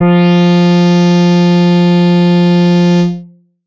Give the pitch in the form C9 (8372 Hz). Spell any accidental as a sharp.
F3 (174.6 Hz)